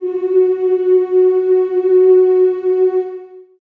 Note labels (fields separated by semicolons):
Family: voice; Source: acoustic; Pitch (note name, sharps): F#4; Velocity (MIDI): 50; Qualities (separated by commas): long release, reverb